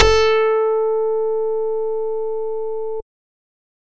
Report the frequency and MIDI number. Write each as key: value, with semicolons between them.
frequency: 440 Hz; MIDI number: 69